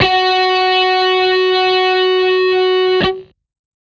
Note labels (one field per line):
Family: guitar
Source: electronic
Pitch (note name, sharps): F#4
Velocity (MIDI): 100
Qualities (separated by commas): distorted